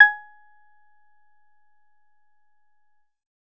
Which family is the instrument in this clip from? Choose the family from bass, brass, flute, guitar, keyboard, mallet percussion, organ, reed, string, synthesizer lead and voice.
bass